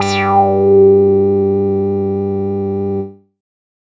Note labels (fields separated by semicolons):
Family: bass; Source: synthesizer; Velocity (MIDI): 75; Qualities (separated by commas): distorted, non-linear envelope